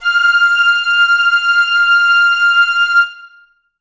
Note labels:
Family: reed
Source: acoustic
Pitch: F6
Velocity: 127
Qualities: reverb

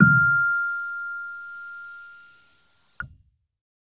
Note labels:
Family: keyboard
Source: electronic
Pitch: F6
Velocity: 25

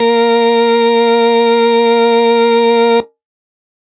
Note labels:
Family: organ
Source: electronic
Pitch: A#3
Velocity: 127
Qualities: distorted

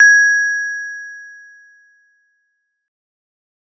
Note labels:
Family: mallet percussion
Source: acoustic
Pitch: G#6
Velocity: 25

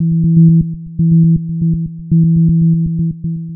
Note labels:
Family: synthesizer lead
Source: synthesizer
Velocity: 50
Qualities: dark, long release, tempo-synced

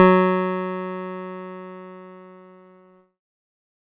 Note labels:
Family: keyboard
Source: electronic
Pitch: F#3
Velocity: 100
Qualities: distorted

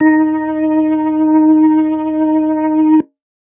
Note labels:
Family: organ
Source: electronic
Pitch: D#4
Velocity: 75

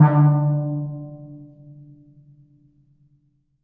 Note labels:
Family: mallet percussion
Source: acoustic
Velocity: 127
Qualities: reverb

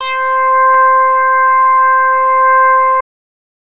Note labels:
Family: bass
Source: synthesizer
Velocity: 100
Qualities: distorted

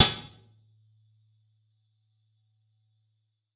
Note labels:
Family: guitar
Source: electronic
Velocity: 25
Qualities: percussive, reverb

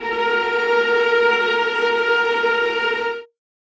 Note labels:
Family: string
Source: acoustic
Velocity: 50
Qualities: bright, non-linear envelope, reverb

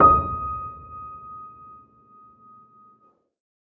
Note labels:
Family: keyboard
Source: acoustic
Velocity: 50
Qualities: reverb

